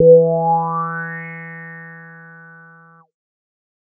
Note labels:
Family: bass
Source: synthesizer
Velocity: 50

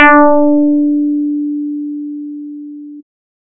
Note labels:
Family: bass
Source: synthesizer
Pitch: D4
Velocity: 127

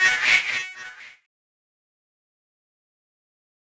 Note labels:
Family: keyboard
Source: electronic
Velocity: 127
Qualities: distorted, fast decay, non-linear envelope

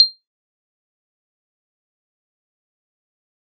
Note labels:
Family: keyboard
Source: electronic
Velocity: 75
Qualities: bright, fast decay, percussive

